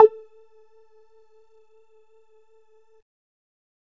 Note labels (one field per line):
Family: bass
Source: synthesizer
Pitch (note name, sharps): A4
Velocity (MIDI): 25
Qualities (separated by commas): percussive